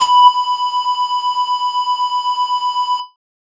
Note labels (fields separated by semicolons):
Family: flute; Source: synthesizer; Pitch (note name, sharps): B5; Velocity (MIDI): 75; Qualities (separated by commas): distorted